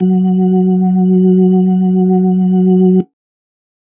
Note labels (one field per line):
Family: organ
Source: electronic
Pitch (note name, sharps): F#3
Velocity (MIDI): 50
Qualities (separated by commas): dark